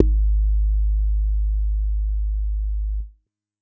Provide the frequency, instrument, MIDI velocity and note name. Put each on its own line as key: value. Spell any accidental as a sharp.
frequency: 51.91 Hz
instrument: synthesizer bass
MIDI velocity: 25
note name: G#1